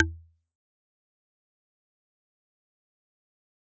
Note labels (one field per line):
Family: mallet percussion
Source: acoustic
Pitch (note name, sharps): E2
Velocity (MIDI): 25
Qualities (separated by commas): fast decay, percussive